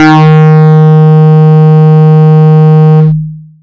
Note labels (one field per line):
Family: bass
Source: synthesizer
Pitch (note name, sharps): D#3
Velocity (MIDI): 127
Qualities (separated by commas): bright, distorted, long release